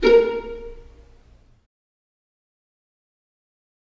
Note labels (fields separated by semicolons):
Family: string; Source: acoustic; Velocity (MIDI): 25; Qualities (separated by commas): dark, fast decay, reverb